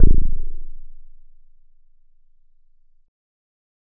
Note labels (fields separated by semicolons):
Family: keyboard; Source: electronic; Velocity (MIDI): 100